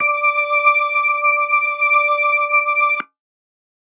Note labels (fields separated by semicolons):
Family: organ; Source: electronic; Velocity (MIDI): 75